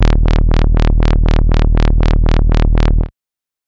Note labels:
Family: bass; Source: synthesizer; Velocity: 100; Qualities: bright, distorted, tempo-synced

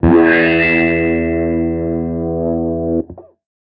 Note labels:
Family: guitar; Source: electronic; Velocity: 127; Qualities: bright, distorted, non-linear envelope

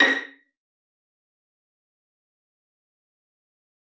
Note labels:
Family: string; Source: acoustic; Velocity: 25; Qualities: fast decay, percussive, reverb

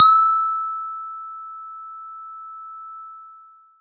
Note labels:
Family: mallet percussion; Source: acoustic; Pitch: E6; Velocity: 127; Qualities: long release

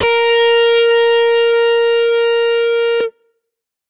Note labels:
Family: guitar; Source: electronic; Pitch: A#4; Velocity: 100; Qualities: bright, distorted

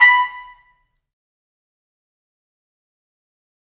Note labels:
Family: brass; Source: acoustic; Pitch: B5; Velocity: 50; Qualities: fast decay, percussive, reverb

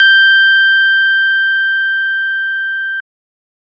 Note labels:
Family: organ; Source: electronic; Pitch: G6; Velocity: 127; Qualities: bright

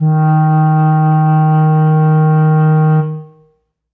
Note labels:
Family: reed; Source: acoustic; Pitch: D#3; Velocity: 75; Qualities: dark, reverb

